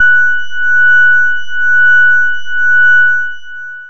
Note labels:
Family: bass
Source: synthesizer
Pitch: F#6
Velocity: 50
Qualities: long release

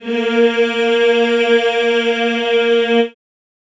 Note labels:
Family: voice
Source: acoustic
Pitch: A#3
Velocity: 127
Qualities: reverb

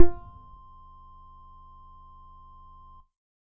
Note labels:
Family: bass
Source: synthesizer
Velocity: 25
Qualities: distorted, percussive

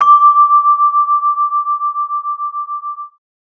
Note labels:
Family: mallet percussion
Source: acoustic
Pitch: D6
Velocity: 75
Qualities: multiphonic

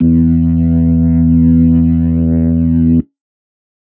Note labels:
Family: organ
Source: electronic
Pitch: E2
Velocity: 75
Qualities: distorted

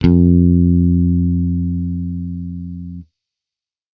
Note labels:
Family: bass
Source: electronic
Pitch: F2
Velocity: 100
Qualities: distorted

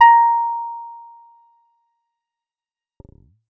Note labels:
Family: bass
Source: synthesizer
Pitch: A#5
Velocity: 25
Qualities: fast decay

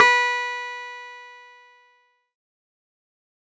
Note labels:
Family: keyboard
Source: electronic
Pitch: B4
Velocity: 100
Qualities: distorted, fast decay

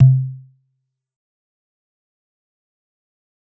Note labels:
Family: mallet percussion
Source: acoustic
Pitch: C3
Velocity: 100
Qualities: dark, fast decay, percussive

